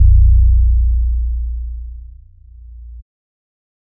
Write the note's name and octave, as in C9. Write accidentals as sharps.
A#0